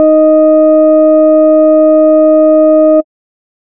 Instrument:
synthesizer bass